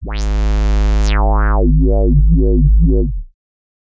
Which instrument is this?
synthesizer bass